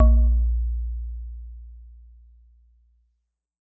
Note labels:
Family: mallet percussion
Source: acoustic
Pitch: A#1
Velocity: 25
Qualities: dark, reverb

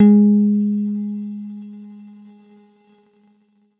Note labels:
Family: guitar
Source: electronic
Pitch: G#3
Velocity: 100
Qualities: dark

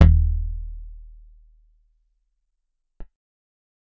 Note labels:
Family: guitar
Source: acoustic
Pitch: D#1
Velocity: 25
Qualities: dark

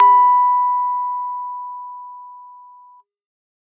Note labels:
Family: keyboard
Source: acoustic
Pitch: B5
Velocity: 127

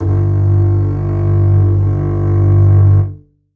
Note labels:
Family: string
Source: acoustic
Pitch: G1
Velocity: 25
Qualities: reverb

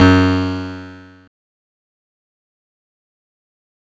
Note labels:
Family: guitar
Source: electronic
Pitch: F#2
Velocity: 25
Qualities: bright, distorted, fast decay

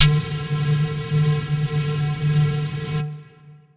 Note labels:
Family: flute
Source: acoustic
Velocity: 75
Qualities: distorted, long release

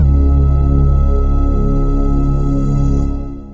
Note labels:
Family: synthesizer lead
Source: synthesizer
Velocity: 25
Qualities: long release

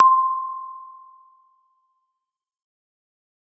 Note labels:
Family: mallet percussion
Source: acoustic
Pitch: C6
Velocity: 100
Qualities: fast decay

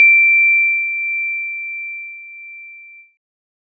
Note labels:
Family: keyboard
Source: electronic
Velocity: 75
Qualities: multiphonic

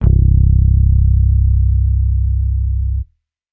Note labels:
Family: bass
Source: electronic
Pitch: C1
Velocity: 75

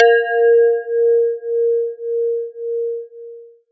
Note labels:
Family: guitar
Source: synthesizer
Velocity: 25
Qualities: long release

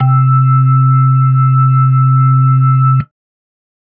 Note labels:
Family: organ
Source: electronic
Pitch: C3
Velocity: 25

